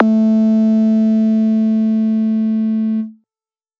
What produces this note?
synthesizer bass